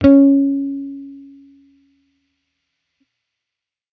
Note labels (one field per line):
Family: bass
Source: electronic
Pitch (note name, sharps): C#4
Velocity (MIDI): 25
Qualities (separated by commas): distorted